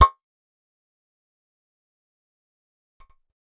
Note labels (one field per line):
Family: bass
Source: synthesizer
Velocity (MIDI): 100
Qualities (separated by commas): fast decay, percussive